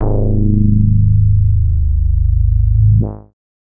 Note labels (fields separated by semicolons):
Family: bass; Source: synthesizer; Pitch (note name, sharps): G#0; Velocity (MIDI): 50; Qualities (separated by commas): distorted, multiphonic